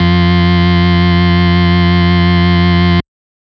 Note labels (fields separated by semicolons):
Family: organ; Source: electronic; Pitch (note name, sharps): F2; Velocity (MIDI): 50; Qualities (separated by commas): bright, distorted